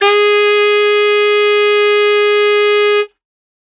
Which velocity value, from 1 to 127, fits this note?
127